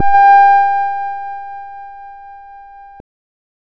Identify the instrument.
synthesizer bass